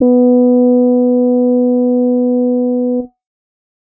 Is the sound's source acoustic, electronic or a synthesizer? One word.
electronic